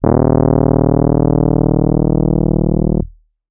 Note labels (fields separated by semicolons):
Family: keyboard; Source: electronic; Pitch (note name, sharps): D#1; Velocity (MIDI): 127; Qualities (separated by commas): distorted